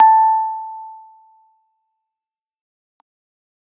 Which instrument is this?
electronic keyboard